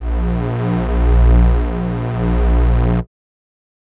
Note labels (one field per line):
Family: reed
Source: acoustic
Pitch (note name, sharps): A#1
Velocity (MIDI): 100